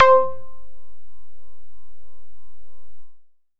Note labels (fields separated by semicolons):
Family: bass; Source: synthesizer; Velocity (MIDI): 25; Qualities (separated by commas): distorted